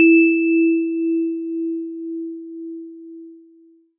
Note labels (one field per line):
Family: mallet percussion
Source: acoustic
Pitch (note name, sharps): E4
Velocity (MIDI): 127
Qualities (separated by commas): bright, long release